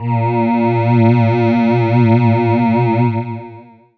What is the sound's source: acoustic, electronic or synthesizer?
synthesizer